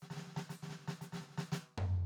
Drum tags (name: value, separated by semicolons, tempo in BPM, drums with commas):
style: samba; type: fill; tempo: 116 BPM; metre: 4/4; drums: hi-hat pedal, snare, floor tom